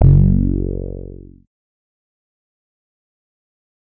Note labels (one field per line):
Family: bass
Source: synthesizer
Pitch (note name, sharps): F#1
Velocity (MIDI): 127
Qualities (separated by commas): distorted, fast decay